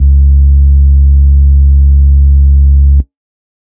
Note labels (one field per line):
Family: organ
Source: electronic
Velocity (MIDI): 127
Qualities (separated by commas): distorted